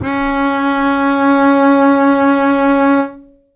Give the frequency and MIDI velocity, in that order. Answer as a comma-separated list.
277.2 Hz, 75